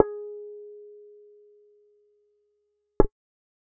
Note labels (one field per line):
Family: bass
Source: synthesizer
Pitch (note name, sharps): G#4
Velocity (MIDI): 100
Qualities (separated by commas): dark, reverb